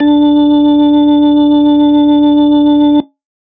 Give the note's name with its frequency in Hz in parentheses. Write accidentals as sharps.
D4 (293.7 Hz)